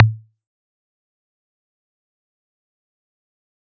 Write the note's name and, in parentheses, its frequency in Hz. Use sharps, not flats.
A2 (110 Hz)